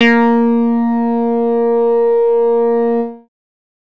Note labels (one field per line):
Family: bass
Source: synthesizer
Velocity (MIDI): 25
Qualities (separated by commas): distorted